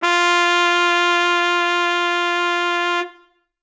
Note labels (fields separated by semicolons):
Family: brass; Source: acoustic; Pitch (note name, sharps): F4; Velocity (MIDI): 100; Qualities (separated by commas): bright